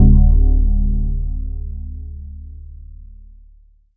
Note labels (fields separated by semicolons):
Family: mallet percussion; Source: electronic; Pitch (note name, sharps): D1; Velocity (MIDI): 75; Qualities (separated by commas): long release